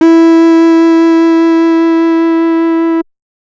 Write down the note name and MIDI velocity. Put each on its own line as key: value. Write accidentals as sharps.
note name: E4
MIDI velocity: 75